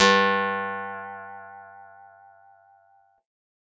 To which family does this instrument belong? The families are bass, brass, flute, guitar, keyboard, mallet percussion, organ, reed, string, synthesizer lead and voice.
guitar